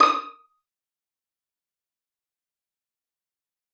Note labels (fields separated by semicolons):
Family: string; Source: acoustic; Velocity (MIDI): 25; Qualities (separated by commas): fast decay, percussive, reverb